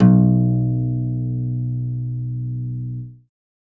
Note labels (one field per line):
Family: guitar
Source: acoustic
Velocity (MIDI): 50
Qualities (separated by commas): reverb